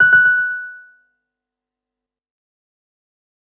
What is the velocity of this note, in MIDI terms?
75